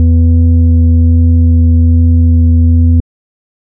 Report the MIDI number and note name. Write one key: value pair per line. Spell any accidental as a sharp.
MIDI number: 40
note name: E2